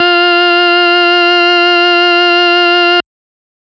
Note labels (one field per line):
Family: organ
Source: electronic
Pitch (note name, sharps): F4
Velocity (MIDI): 50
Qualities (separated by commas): bright, distorted